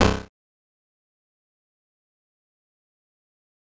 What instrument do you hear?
synthesizer bass